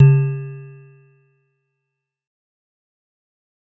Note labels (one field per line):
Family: mallet percussion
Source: acoustic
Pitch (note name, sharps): C#3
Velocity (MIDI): 75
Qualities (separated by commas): dark, fast decay, percussive